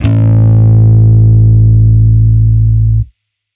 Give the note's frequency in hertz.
55 Hz